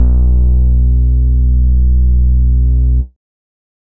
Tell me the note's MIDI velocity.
25